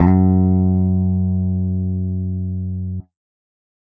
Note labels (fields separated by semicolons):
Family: guitar; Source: electronic; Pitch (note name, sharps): F#2; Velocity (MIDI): 127